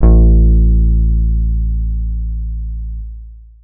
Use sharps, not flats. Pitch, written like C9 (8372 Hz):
A1 (55 Hz)